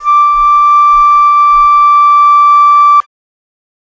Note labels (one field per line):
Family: flute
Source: acoustic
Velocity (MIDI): 25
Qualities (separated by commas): bright